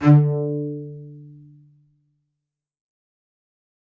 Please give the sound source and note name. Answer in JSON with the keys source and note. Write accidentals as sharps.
{"source": "acoustic", "note": "D3"}